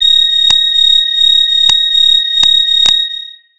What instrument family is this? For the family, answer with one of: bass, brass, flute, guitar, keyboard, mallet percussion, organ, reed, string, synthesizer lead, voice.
bass